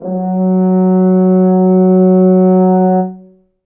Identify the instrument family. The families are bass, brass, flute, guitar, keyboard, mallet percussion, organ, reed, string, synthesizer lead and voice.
brass